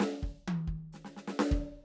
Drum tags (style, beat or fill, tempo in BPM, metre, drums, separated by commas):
Purdie shuffle, fill, 130 BPM, 4/4, hi-hat pedal, snare, high tom, kick